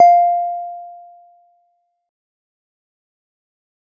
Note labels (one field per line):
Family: guitar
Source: synthesizer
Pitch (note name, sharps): F5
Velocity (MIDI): 75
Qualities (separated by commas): dark, fast decay